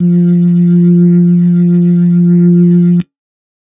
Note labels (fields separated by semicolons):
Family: organ; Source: electronic; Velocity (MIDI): 25; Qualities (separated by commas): dark